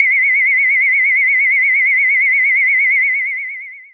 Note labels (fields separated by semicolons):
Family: bass; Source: synthesizer; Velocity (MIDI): 127; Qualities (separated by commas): long release